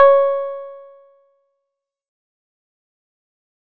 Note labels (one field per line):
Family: guitar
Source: synthesizer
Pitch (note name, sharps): C#5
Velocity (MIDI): 100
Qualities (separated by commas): dark, fast decay